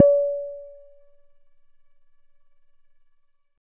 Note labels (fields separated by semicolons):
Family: bass; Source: synthesizer; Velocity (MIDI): 25